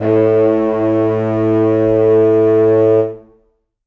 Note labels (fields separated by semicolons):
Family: reed; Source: acoustic; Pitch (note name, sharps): A2; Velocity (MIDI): 75; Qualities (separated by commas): reverb